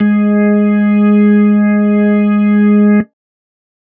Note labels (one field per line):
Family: organ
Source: electronic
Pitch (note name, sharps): G#3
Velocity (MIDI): 100